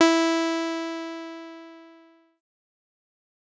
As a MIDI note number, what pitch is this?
64